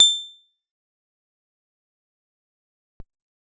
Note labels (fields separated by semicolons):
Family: guitar; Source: acoustic; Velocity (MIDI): 75; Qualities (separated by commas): bright, fast decay, percussive